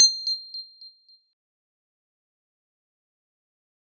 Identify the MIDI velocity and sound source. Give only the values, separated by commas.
25, acoustic